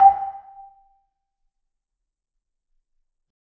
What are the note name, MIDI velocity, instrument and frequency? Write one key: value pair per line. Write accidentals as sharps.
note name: G5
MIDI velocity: 100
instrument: acoustic mallet percussion instrument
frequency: 784 Hz